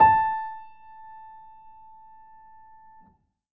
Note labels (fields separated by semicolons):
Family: keyboard; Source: acoustic; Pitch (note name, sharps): A5; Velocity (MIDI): 50; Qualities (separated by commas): reverb